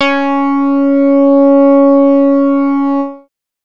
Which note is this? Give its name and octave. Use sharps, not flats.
C#4